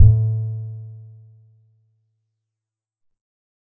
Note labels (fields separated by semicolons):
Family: guitar; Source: acoustic; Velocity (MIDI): 25; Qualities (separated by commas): dark